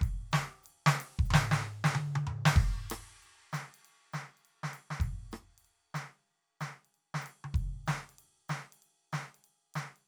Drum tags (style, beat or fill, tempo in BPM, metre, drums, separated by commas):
rock, beat, 95 BPM, 4/4, crash, ride, hi-hat pedal, snare, cross-stick, high tom, mid tom, kick